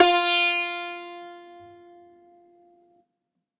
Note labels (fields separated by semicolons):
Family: guitar; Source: acoustic; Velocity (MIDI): 127; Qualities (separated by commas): bright